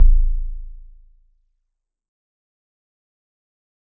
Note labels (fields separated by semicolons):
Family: guitar; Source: synthesizer; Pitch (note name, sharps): A0; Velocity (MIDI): 100; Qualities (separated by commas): dark, fast decay